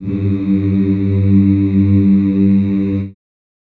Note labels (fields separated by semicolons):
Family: voice; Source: acoustic; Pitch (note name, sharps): G2; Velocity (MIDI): 127; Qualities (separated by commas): dark, reverb